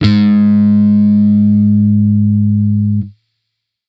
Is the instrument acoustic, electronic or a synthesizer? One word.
electronic